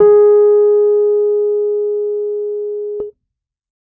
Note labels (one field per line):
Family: keyboard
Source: electronic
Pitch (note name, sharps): G#4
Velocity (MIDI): 75